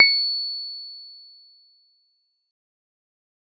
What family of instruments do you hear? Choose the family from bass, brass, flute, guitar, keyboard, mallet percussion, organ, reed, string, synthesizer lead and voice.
guitar